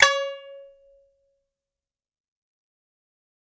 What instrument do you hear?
acoustic guitar